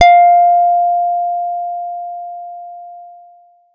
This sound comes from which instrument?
electronic guitar